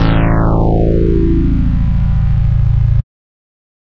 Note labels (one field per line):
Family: bass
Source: synthesizer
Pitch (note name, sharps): A-1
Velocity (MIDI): 100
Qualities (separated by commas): bright, distorted